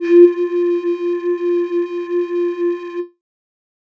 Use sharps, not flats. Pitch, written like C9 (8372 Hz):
F4 (349.2 Hz)